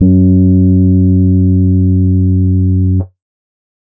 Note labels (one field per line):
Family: keyboard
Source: electronic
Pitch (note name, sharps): F#2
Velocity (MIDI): 50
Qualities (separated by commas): dark